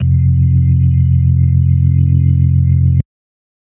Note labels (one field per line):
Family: organ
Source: electronic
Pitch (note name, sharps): F1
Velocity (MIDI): 100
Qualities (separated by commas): dark